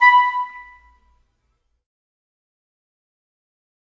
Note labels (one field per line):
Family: reed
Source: acoustic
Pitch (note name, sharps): B5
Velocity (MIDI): 25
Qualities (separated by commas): fast decay, reverb